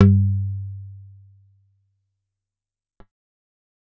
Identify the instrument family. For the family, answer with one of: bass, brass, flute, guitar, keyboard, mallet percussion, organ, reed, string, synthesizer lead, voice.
guitar